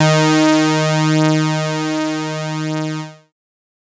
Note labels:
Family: bass; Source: synthesizer; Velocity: 127; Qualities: bright, distorted

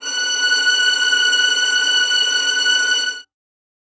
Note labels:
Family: string; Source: acoustic; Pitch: F#6; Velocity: 127; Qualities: reverb

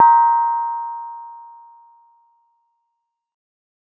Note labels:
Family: mallet percussion; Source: acoustic; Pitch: A#5; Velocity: 100; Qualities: reverb

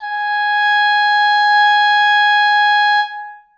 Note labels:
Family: reed; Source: acoustic; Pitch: G#5; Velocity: 100; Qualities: reverb

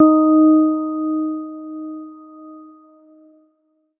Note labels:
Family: keyboard; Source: electronic; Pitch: D#4; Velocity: 127; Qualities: dark

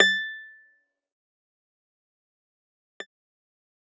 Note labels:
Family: guitar; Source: electronic; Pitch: A6; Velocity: 25; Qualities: fast decay, percussive

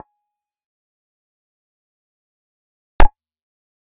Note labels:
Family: bass; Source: synthesizer; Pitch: G#5; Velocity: 75; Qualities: percussive, reverb

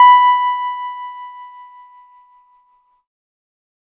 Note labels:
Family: keyboard; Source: electronic; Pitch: B5; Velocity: 25; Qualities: distorted

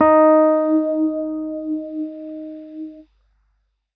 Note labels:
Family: keyboard; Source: electronic; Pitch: D#4; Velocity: 75

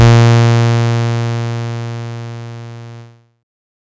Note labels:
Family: bass; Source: synthesizer; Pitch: A#2; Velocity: 25; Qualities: bright, distorted

